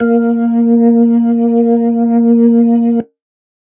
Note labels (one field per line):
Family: organ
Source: electronic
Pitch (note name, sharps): A#3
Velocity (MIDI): 100